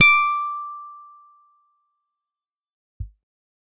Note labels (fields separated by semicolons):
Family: guitar; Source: electronic; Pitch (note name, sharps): D6; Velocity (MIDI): 50; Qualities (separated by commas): bright, distorted, fast decay